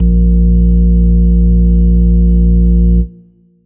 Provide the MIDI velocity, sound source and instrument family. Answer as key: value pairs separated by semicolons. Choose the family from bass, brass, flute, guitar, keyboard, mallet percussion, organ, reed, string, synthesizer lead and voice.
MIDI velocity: 127; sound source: electronic; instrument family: organ